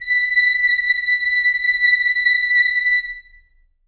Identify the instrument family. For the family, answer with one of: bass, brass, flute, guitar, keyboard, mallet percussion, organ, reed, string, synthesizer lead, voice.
reed